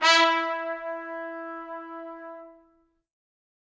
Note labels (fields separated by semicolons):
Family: brass; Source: acoustic; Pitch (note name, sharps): E4; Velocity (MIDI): 100; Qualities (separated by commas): bright, reverb